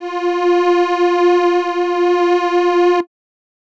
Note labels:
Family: reed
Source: acoustic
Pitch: F4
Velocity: 100

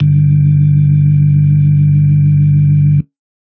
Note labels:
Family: organ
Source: electronic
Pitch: G1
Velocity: 50

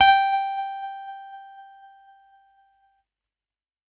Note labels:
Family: keyboard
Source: electronic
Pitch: G5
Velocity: 127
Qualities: distorted, tempo-synced

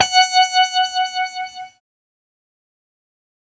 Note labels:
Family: keyboard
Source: synthesizer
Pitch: F#5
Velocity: 50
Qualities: bright, distorted, fast decay

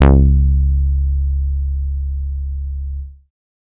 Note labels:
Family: bass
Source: synthesizer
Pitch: C#2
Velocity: 127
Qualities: distorted

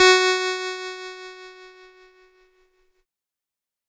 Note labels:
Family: keyboard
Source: electronic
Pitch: F#4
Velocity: 25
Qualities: bright, distorted

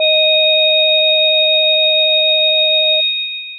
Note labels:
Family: mallet percussion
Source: electronic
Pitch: D#5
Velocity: 50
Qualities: long release

